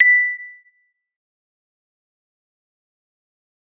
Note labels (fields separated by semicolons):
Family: mallet percussion; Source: acoustic; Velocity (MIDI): 100; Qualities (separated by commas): fast decay, percussive